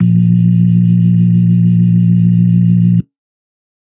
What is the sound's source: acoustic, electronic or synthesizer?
electronic